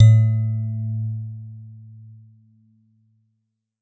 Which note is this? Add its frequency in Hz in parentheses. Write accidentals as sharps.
A2 (110 Hz)